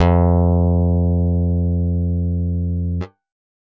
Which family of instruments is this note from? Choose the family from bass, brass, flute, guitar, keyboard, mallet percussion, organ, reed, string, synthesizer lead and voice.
guitar